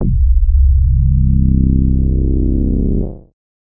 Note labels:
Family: bass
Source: synthesizer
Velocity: 100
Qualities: distorted, multiphonic

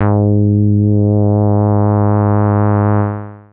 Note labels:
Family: bass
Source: synthesizer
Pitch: G#2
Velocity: 75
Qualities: distorted, long release

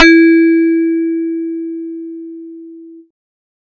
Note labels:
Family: bass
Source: synthesizer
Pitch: E4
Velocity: 75

